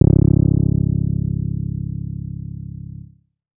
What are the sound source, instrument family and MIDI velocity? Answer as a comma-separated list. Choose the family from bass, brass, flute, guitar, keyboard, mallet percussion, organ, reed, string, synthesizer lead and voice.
synthesizer, bass, 127